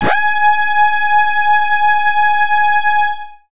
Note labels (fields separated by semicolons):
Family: bass; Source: synthesizer; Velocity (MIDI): 100; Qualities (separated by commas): bright, distorted